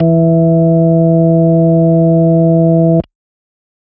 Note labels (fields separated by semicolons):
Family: organ; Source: electronic; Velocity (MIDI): 50